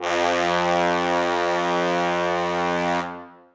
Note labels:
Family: brass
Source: acoustic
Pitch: F2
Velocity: 127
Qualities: bright, reverb

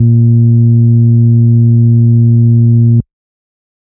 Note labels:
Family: organ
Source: electronic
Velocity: 25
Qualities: bright, distorted

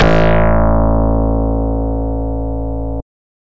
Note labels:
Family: bass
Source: synthesizer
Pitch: A1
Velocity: 127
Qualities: bright, distorted

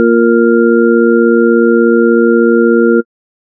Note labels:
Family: organ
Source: electronic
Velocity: 127

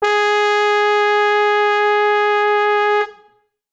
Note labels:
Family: brass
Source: acoustic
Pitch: G#4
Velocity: 127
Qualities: bright

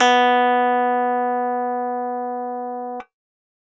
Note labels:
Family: keyboard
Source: electronic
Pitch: B3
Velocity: 100

